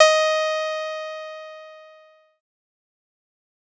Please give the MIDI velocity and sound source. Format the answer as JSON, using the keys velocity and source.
{"velocity": 75, "source": "synthesizer"}